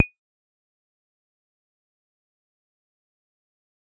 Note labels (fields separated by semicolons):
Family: bass; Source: synthesizer; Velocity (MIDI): 75; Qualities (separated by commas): fast decay, percussive